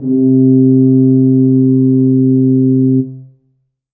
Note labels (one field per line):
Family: brass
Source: acoustic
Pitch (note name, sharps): C3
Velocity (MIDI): 75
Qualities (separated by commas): dark, reverb